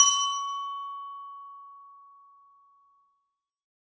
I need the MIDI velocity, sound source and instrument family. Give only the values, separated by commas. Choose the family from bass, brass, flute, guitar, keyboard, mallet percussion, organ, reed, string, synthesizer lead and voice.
127, acoustic, mallet percussion